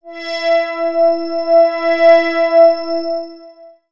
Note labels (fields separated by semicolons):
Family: synthesizer lead; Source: synthesizer; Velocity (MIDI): 75; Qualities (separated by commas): bright, long release, non-linear envelope